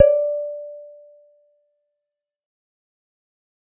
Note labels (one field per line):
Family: guitar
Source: electronic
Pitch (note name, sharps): D5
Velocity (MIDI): 50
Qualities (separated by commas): dark, fast decay, reverb